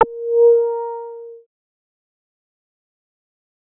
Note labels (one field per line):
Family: bass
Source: synthesizer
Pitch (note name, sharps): A#4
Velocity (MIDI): 100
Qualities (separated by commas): fast decay